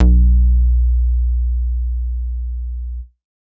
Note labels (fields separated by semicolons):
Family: bass; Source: synthesizer; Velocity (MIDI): 127; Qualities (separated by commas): dark